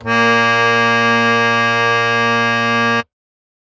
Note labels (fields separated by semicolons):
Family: keyboard; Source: acoustic; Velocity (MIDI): 100; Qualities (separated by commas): bright